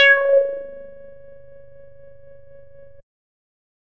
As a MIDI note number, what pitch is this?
73